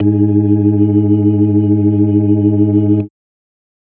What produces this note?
electronic organ